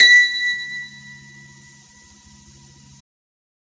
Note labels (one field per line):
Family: keyboard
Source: electronic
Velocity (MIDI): 127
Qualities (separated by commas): bright